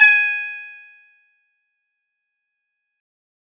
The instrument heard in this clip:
synthesizer guitar